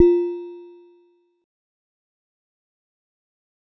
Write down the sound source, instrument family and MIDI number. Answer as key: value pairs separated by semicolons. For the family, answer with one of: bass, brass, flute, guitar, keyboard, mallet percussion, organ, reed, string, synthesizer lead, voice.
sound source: acoustic; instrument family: mallet percussion; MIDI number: 65